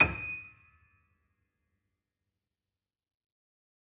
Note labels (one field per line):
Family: keyboard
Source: acoustic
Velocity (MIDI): 25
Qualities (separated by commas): fast decay, percussive